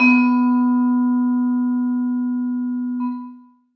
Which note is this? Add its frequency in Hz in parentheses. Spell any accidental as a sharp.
B3 (246.9 Hz)